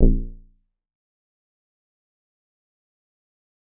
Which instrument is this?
synthesizer bass